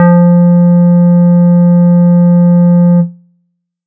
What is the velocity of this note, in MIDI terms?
25